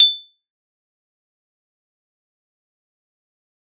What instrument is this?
acoustic mallet percussion instrument